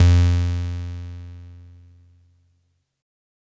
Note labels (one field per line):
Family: keyboard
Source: electronic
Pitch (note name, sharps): F2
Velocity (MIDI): 127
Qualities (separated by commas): bright, distorted